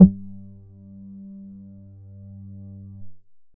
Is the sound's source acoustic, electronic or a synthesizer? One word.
synthesizer